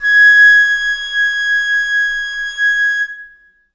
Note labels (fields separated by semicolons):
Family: flute; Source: acoustic; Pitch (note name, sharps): G#6; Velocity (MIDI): 100; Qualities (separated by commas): reverb